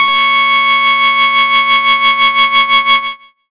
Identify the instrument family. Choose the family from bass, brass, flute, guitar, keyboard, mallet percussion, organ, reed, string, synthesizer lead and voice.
bass